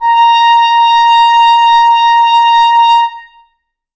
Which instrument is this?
acoustic reed instrument